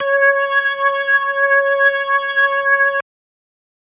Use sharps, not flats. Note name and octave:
C#5